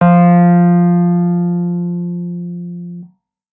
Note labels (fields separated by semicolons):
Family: keyboard; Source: electronic; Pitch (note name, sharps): F3; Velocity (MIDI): 75